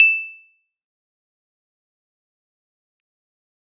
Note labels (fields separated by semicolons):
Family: keyboard; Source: electronic; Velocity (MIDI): 127; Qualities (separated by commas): bright, fast decay, percussive